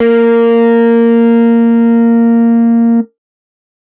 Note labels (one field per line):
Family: guitar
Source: electronic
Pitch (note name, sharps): A#3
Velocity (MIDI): 100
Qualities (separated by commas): distorted